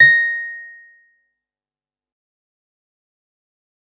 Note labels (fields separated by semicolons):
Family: keyboard; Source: electronic; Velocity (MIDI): 100; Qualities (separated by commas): fast decay, percussive